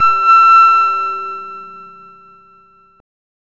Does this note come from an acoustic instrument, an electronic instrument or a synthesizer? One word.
synthesizer